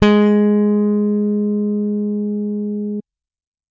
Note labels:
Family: bass; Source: electronic; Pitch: G#3; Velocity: 127

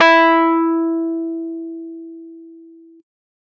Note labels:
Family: keyboard; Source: electronic; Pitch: E4; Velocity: 127; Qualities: distorted

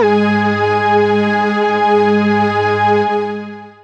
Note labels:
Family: synthesizer lead; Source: synthesizer; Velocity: 127; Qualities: long release

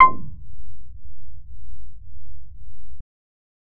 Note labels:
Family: bass; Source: synthesizer; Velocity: 75

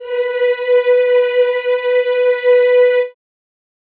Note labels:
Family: voice; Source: acoustic; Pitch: B4; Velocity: 127; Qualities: reverb

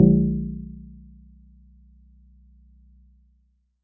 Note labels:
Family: mallet percussion; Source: acoustic; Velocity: 25

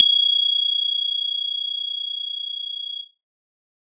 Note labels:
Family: synthesizer lead; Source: synthesizer; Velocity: 25

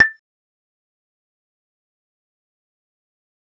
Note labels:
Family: bass; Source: synthesizer; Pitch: A6; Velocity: 127; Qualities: fast decay, percussive

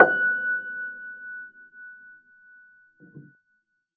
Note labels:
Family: keyboard; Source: acoustic; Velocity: 50; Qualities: reverb

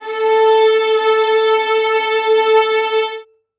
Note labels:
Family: string; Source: acoustic; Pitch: A4; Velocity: 100; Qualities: reverb

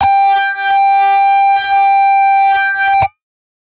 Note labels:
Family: guitar; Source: synthesizer; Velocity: 75; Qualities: bright, distorted

